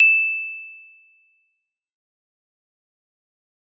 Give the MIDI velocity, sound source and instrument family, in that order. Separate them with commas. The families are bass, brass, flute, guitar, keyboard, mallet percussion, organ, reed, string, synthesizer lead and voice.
127, acoustic, mallet percussion